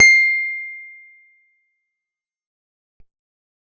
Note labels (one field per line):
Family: guitar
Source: acoustic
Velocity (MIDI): 100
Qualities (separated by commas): fast decay